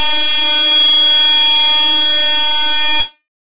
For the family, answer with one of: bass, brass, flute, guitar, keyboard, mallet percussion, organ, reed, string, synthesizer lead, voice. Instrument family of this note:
bass